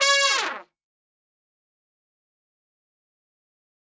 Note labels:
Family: brass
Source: acoustic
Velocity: 100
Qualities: bright, fast decay, reverb

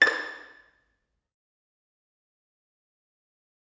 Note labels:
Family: string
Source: acoustic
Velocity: 25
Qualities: fast decay, percussive, reverb

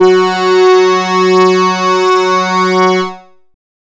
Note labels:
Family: bass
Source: synthesizer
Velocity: 127

